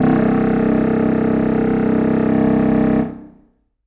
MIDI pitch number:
24